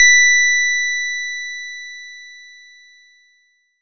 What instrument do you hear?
synthesizer bass